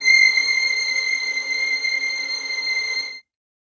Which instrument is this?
acoustic string instrument